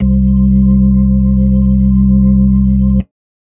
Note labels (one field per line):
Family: organ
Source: electronic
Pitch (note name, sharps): C2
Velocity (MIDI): 25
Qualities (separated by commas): dark